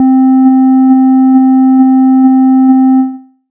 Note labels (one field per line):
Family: bass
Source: synthesizer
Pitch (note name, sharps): C4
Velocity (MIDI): 100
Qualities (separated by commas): dark